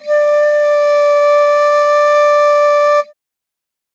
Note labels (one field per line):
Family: flute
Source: acoustic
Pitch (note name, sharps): D5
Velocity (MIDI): 25